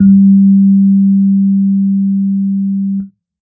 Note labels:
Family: keyboard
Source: electronic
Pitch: G3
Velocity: 50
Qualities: dark

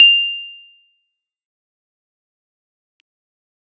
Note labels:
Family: keyboard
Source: electronic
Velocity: 25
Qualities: bright, fast decay, percussive

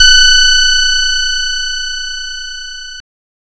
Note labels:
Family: guitar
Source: synthesizer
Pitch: F#6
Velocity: 75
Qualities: bright, distorted

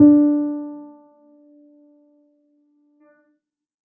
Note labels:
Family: keyboard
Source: acoustic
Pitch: D4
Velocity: 25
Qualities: dark

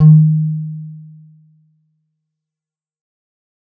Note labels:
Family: guitar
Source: electronic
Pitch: D#3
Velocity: 50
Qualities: dark, fast decay, reverb

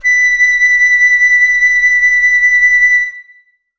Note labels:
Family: flute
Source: acoustic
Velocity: 75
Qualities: reverb

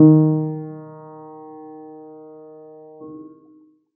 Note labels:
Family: keyboard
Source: acoustic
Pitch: D#3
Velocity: 25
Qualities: reverb

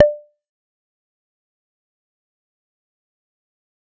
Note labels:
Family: bass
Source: synthesizer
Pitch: D5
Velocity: 100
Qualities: fast decay, percussive

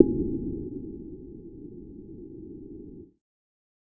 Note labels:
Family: bass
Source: synthesizer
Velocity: 127

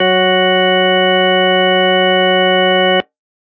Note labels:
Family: organ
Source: electronic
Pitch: F#3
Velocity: 25

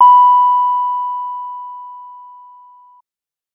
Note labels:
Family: bass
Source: synthesizer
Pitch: B5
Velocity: 25

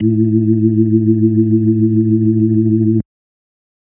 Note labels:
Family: organ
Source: electronic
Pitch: A2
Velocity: 75

